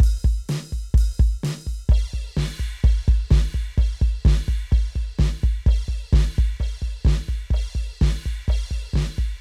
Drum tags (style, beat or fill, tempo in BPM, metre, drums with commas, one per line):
rock
beat
128 BPM
4/4
crash, open hi-hat, snare, kick